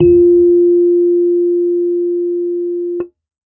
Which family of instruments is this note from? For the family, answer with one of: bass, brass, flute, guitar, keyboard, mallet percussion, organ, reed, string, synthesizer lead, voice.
keyboard